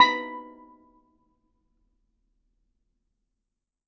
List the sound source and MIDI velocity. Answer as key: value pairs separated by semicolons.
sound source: acoustic; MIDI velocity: 100